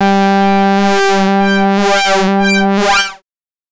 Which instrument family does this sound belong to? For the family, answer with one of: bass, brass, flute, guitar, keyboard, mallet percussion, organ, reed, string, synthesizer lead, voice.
bass